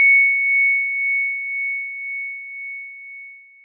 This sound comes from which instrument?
acoustic mallet percussion instrument